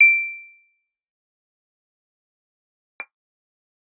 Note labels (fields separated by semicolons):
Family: guitar; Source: electronic; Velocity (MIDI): 100; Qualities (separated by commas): bright, fast decay, percussive